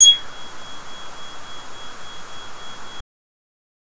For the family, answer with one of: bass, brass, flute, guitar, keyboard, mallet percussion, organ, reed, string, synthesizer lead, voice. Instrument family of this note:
bass